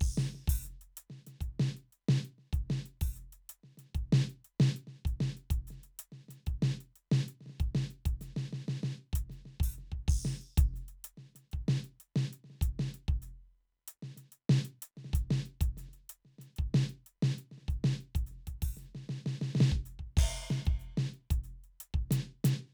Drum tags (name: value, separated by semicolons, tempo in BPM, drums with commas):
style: funk; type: beat; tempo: 95 BPM; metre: 4/4; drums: crash, ride, closed hi-hat, open hi-hat, hi-hat pedal, snare, kick